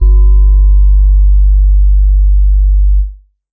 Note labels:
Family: keyboard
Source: electronic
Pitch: G1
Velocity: 50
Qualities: dark

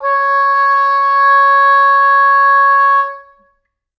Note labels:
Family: reed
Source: acoustic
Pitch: C#5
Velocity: 25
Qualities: reverb

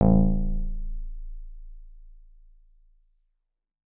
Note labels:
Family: guitar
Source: electronic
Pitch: A0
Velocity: 75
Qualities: dark, reverb

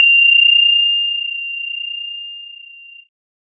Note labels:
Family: keyboard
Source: electronic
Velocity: 127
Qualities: bright, multiphonic

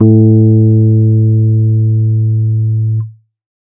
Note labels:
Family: keyboard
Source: electronic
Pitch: A2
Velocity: 75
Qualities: dark

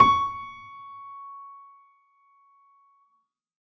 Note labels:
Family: keyboard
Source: acoustic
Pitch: C#6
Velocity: 100

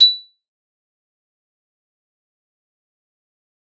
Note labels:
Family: mallet percussion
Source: acoustic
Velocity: 100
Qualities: bright, fast decay, percussive

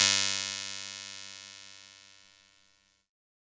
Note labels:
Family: keyboard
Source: electronic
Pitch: G2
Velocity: 50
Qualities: bright, distorted

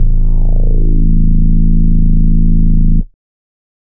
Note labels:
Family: bass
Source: synthesizer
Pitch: A0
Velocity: 75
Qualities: dark, distorted

